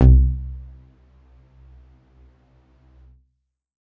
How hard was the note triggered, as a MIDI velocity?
127